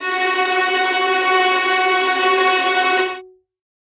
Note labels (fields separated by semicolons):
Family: string; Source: acoustic; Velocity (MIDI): 75; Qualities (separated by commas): bright, non-linear envelope, reverb